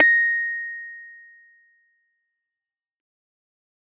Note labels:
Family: keyboard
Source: electronic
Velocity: 127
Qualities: fast decay

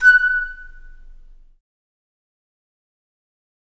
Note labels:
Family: flute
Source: acoustic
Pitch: F#6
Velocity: 50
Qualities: fast decay, reverb

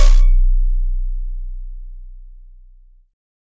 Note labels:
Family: keyboard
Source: synthesizer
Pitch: B0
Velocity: 75

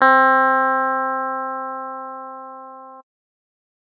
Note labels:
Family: keyboard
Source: electronic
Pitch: C4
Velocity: 75

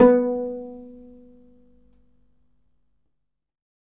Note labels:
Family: guitar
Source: acoustic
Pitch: B3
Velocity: 25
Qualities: reverb

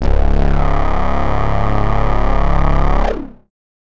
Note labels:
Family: bass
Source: synthesizer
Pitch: C#1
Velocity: 50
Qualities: distorted

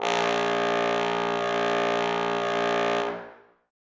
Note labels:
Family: brass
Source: acoustic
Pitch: A#1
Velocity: 127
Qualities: bright, reverb

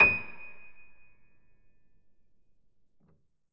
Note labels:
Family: keyboard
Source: acoustic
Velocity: 50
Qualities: reverb

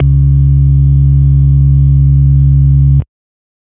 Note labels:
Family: organ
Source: electronic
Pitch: C#2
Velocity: 25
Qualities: dark

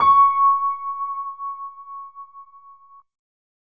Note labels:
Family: keyboard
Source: electronic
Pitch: C#6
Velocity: 75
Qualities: reverb

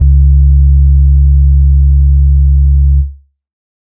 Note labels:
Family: organ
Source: electronic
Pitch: C#2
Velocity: 127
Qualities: dark

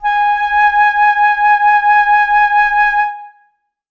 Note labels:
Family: flute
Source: acoustic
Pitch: G#5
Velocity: 25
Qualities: reverb

